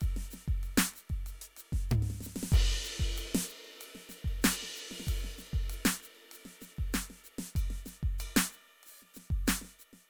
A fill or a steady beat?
beat